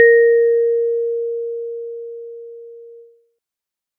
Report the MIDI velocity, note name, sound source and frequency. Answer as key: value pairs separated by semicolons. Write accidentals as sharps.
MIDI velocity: 100; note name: A#4; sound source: acoustic; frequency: 466.2 Hz